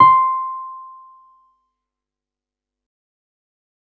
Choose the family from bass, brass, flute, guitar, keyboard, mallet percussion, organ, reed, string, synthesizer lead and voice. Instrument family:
keyboard